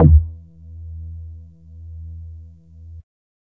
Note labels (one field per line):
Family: bass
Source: synthesizer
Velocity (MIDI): 50